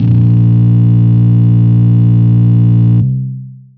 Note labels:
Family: guitar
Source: electronic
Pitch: A#1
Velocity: 75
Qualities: bright, distorted, long release

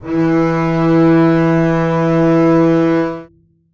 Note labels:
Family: string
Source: acoustic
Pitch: E3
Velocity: 75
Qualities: reverb

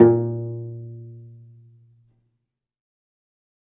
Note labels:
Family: string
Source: acoustic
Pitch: A#2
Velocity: 127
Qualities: dark, fast decay, reverb

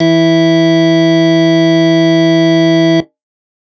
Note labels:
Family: organ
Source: electronic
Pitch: E3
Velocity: 127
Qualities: distorted

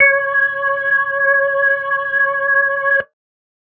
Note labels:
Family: organ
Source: electronic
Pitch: C#5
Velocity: 100

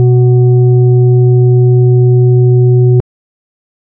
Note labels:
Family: organ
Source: electronic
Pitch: B2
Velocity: 100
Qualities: dark

